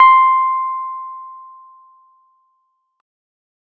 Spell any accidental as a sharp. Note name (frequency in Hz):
C6 (1047 Hz)